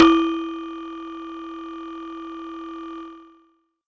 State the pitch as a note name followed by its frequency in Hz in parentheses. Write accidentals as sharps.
E4 (329.6 Hz)